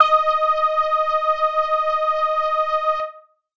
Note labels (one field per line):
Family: keyboard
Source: electronic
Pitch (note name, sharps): D#5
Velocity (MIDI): 100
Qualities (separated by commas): distorted